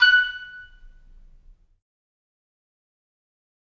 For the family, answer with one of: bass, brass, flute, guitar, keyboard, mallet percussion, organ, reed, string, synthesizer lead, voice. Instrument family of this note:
reed